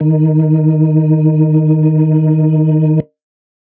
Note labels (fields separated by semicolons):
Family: organ; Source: electronic; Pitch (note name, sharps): D#3; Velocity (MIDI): 50